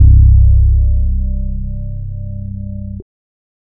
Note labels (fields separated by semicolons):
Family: bass; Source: synthesizer; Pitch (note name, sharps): C1; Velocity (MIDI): 25; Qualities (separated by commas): distorted, multiphonic